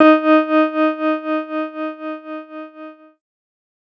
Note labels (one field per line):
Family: keyboard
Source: electronic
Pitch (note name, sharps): D#4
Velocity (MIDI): 100